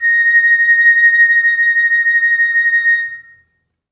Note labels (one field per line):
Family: flute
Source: acoustic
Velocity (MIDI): 50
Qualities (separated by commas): reverb